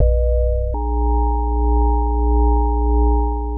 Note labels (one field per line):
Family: mallet percussion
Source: synthesizer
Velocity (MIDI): 127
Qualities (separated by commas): long release, multiphonic